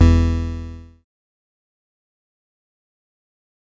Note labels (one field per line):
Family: bass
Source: synthesizer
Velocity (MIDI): 127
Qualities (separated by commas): bright, distorted, fast decay